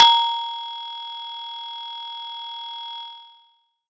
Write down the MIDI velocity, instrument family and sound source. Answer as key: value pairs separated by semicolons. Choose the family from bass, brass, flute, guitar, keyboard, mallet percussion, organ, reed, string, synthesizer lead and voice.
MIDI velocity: 50; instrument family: mallet percussion; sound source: acoustic